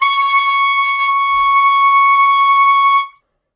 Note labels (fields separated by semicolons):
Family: reed; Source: acoustic; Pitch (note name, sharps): C#6; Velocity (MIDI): 75; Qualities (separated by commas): reverb